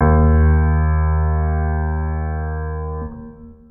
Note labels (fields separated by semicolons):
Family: organ; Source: electronic; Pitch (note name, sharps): D#2; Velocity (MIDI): 50; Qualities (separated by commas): long release, reverb